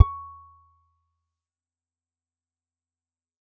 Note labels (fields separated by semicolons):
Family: guitar; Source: acoustic; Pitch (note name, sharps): C#6; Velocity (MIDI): 75; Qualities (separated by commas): fast decay, percussive